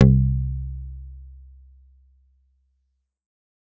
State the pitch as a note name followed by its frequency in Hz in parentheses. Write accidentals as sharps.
C2 (65.41 Hz)